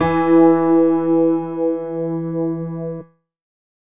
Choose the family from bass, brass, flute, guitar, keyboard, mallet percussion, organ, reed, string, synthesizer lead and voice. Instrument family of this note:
keyboard